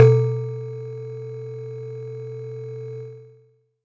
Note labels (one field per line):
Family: mallet percussion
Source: acoustic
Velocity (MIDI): 50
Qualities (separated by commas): distorted